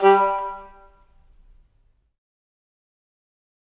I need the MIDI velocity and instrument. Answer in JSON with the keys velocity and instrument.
{"velocity": 50, "instrument": "acoustic reed instrument"}